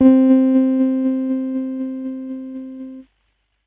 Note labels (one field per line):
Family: keyboard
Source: electronic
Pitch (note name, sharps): C4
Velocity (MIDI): 50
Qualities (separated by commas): dark, distorted, tempo-synced